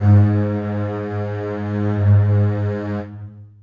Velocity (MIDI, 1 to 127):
127